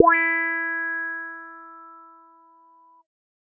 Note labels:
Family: bass; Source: synthesizer; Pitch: E4; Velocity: 100

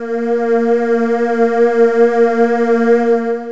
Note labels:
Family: voice; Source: synthesizer; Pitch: A#3; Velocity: 100; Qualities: distorted, long release

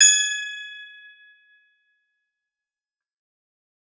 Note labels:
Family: guitar; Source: acoustic; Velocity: 25; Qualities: bright, fast decay

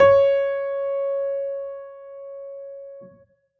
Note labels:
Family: keyboard; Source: acoustic; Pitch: C#5; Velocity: 50

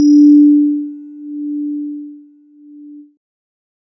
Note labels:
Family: keyboard; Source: electronic; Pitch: D4; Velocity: 50; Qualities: multiphonic

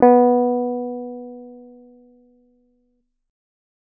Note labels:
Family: guitar; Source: acoustic; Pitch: B3; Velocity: 50; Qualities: dark

